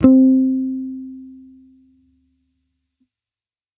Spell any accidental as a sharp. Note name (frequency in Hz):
C4 (261.6 Hz)